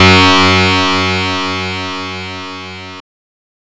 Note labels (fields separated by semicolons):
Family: guitar; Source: synthesizer; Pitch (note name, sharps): F#2; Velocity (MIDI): 100; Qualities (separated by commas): bright, distorted